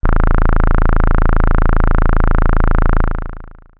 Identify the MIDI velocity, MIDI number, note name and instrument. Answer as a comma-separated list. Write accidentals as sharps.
100, 21, A0, synthesizer bass